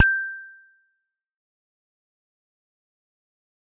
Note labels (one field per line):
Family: mallet percussion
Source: acoustic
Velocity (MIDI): 100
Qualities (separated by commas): fast decay, percussive